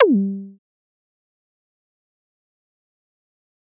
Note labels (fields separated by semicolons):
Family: bass; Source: synthesizer; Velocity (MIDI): 50; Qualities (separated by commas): fast decay, percussive